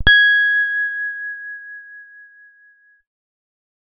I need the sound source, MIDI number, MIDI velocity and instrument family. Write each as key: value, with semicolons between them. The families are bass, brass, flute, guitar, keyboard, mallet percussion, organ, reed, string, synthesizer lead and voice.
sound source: electronic; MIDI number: 92; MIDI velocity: 100; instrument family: guitar